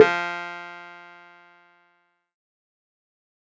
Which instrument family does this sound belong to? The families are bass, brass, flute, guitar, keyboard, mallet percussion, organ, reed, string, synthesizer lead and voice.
keyboard